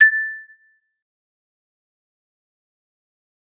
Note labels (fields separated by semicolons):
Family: mallet percussion; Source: acoustic; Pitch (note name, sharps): A6; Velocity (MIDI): 50; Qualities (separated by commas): fast decay, percussive